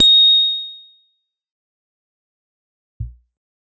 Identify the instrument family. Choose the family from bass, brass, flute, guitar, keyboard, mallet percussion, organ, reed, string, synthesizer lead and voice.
guitar